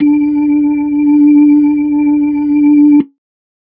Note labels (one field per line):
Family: organ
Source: electronic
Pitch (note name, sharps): D4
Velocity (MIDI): 100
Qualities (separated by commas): dark